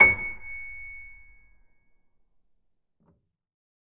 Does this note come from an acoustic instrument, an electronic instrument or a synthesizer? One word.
acoustic